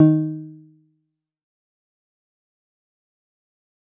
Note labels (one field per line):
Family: guitar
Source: synthesizer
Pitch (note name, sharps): D#3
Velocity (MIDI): 50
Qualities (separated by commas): dark, fast decay, percussive